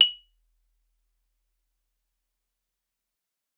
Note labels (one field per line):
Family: guitar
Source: acoustic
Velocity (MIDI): 127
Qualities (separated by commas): fast decay, percussive